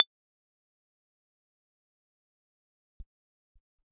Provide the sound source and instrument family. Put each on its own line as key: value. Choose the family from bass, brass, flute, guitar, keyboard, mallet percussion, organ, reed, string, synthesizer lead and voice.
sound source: electronic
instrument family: keyboard